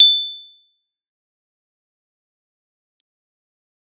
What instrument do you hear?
electronic keyboard